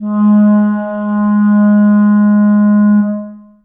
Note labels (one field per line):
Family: reed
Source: acoustic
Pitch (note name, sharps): G#3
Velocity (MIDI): 25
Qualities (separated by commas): dark, long release, reverb